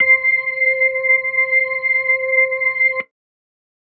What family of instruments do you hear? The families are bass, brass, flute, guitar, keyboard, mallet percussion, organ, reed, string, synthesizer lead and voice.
organ